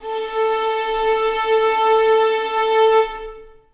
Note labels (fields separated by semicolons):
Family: string; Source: acoustic; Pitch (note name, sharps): A4; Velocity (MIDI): 25; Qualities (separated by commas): long release, reverb